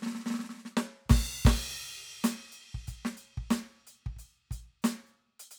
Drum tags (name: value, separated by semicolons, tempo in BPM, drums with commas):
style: rock; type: beat; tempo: 87 BPM; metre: 4/4; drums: crash, closed hi-hat, open hi-hat, hi-hat pedal, snare, cross-stick, kick